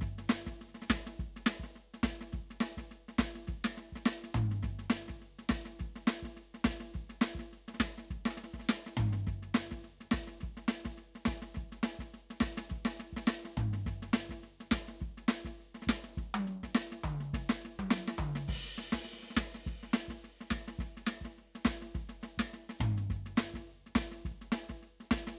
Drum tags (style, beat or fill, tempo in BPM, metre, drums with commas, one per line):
New Orleans shuffle
beat
104 BPM
4/4
crash, hi-hat pedal, snare, cross-stick, high tom, mid tom, floor tom, kick